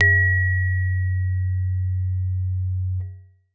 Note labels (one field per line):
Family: keyboard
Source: acoustic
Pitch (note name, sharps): F#2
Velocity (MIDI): 25